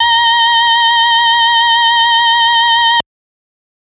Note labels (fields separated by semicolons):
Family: organ; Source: electronic; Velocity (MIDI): 75; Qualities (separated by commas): multiphonic